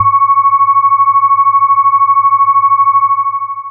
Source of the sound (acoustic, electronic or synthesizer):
synthesizer